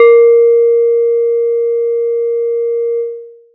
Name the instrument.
acoustic mallet percussion instrument